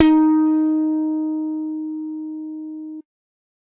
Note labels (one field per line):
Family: bass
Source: electronic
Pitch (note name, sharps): D#4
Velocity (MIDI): 100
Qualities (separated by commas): bright